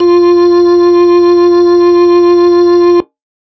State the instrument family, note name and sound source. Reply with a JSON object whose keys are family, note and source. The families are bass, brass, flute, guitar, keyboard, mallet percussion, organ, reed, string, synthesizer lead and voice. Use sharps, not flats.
{"family": "organ", "note": "F4", "source": "electronic"}